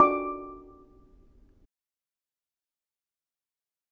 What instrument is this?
acoustic mallet percussion instrument